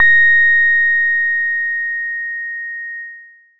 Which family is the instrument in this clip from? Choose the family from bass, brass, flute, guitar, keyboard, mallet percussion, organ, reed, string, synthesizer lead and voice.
bass